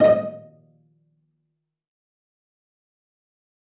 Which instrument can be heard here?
acoustic string instrument